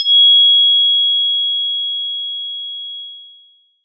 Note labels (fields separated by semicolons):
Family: mallet percussion; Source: electronic; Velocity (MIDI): 127; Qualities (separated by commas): bright, multiphonic